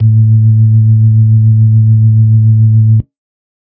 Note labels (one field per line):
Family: organ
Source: electronic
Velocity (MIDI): 75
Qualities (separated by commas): dark